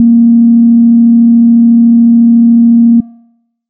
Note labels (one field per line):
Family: bass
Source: synthesizer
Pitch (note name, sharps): A#3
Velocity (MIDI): 100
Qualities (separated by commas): dark